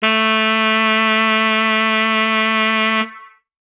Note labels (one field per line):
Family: reed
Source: acoustic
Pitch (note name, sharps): A3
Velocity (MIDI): 127